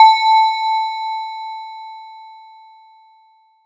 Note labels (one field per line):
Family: mallet percussion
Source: acoustic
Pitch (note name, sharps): A5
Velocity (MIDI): 25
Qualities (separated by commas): multiphonic